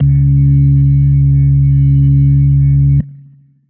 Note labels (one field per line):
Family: organ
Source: electronic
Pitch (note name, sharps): C#2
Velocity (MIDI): 25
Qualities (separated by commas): dark